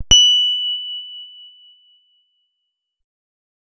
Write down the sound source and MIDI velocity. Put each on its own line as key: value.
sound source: electronic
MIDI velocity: 127